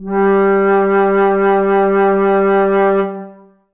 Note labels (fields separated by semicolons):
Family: flute; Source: acoustic; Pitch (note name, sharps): G3; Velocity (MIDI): 127; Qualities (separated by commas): long release, reverb